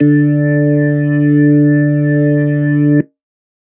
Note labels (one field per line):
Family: organ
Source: electronic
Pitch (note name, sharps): D3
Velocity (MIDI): 50